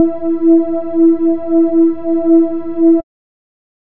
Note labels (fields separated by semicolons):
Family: bass; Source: synthesizer; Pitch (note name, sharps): E4; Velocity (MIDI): 100; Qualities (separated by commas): dark